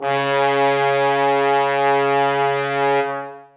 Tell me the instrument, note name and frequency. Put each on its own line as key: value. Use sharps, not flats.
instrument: acoustic brass instrument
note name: C#3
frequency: 138.6 Hz